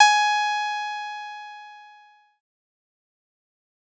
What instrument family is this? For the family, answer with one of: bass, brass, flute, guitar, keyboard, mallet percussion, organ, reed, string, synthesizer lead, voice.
bass